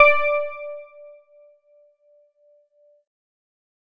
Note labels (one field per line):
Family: keyboard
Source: electronic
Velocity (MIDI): 127